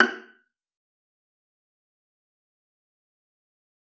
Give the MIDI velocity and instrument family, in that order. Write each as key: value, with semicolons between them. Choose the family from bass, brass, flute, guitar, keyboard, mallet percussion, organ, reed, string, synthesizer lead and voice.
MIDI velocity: 127; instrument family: string